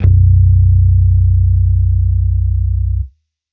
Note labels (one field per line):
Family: bass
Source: electronic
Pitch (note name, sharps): B0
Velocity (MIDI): 100